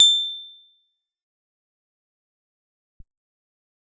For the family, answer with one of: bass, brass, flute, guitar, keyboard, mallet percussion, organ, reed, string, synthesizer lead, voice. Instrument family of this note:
guitar